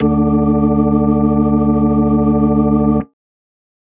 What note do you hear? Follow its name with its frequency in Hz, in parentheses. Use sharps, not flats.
D2 (73.42 Hz)